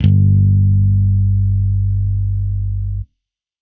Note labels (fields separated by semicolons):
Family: bass; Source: electronic; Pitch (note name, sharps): G1; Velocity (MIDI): 127; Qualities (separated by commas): distorted